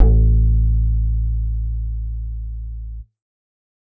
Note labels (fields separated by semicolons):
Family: bass; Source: synthesizer; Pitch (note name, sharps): A1; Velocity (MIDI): 100; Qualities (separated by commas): dark, reverb